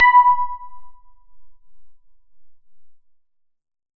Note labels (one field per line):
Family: synthesizer lead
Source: synthesizer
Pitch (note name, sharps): B5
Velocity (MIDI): 75